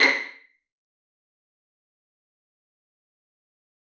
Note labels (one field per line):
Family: string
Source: acoustic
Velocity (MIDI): 100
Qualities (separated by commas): fast decay, percussive, reverb